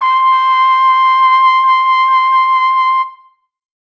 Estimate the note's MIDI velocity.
75